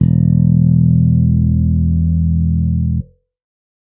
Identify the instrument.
electronic bass